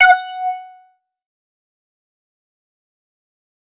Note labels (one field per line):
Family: bass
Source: synthesizer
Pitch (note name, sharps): F#5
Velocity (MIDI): 100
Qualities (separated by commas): distorted, fast decay